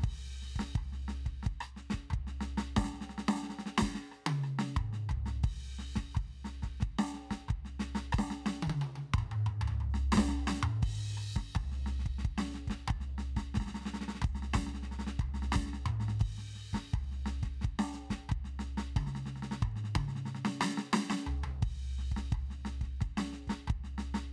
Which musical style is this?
samba